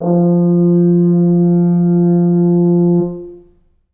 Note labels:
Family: brass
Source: acoustic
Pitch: F3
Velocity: 25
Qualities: dark, long release, reverb

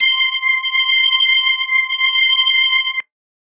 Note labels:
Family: organ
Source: electronic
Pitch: C6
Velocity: 100

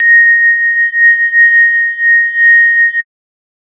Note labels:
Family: mallet percussion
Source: synthesizer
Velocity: 25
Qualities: multiphonic, non-linear envelope

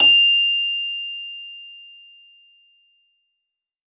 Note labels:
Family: mallet percussion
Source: acoustic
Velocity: 127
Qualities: reverb

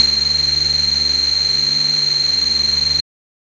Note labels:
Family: bass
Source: synthesizer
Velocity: 100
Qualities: bright, distorted

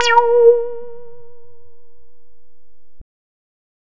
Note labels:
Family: bass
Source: synthesizer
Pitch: A#4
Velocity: 75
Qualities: distorted

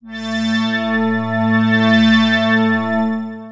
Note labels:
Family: synthesizer lead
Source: synthesizer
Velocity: 100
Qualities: bright, long release, non-linear envelope

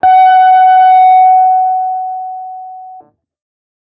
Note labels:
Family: guitar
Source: electronic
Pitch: F#5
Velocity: 127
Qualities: distorted, non-linear envelope

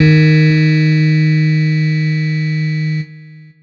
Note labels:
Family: keyboard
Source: electronic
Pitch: D#3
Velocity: 75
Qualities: bright, distorted, long release

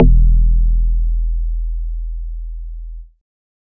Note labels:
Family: bass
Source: synthesizer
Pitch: E1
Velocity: 127

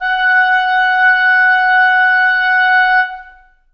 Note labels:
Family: reed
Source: acoustic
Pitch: F#5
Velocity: 75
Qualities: long release, reverb

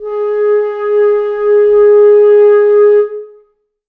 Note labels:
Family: reed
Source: acoustic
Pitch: G#4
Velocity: 75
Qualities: reverb

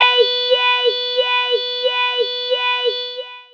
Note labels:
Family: voice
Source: synthesizer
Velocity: 127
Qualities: long release, non-linear envelope, tempo-synced

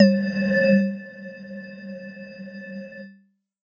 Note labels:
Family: mallet percussion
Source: electronic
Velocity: 127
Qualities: dark, non-linear envelope

